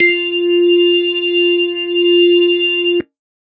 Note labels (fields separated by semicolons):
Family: organ; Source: electronic; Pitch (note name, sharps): F4; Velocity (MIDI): 50